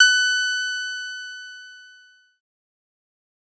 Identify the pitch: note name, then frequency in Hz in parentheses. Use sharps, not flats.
F#6 (1480 Hz)